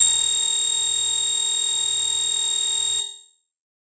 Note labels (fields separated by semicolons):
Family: keyboard; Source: electronic; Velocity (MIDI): 127; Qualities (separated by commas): bright